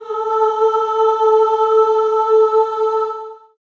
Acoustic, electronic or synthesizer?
acoustic